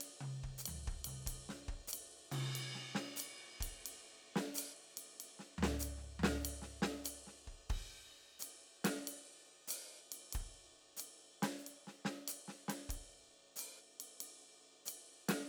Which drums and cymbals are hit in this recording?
crash, ride, hi-hat pedal, snare, high tom, floor tom and kick